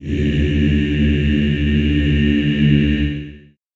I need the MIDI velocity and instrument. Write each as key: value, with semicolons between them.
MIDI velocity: 75; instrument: acoustic voice